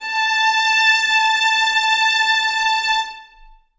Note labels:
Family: string; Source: acoustic; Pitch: A5; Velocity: 50; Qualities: bright, long release, reverb

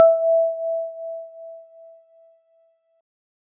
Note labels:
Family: keyboard; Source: electronic; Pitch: E5; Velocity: 75; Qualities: dark

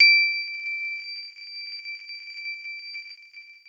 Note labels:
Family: guitar; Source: electronic; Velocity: 75; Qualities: bright, long release

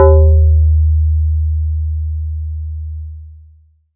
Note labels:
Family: mallet percussion; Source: electronic; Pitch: D#2; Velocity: 75; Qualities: long release, multiphonic

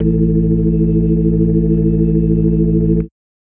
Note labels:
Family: organ; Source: electronic; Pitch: A1; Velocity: 100; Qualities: dark

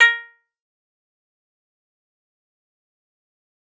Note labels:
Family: guitar; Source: acoustic; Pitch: A#4; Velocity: 50; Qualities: fast decay, percussive

